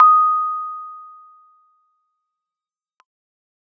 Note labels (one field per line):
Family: keyboard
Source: electronic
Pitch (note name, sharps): D#6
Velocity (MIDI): 50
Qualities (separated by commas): fast decay